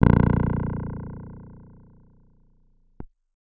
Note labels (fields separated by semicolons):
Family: keyboard; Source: electronic; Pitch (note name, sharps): A#0; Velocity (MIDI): 100